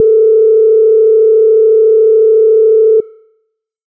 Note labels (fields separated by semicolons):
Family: bass; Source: synthesizer; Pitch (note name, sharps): A4; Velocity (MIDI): 50; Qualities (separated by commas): dark